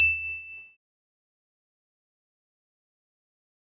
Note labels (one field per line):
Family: keyboard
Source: electronic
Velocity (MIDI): 75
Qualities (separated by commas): bright, fast decay, percussive, reverb